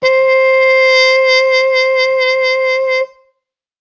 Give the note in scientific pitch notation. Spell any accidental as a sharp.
C5